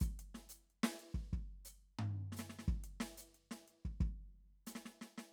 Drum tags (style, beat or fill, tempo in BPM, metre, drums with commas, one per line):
folk rock
beat
90 BPM
4/4
closed hi-hat, hi-hat pedal, snare, floor tom, kick